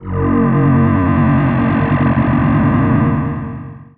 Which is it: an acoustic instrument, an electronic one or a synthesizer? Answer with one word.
synthesizer